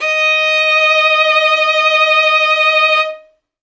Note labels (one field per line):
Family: string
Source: acoustic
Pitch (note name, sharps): D#5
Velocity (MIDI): 75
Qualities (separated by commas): bright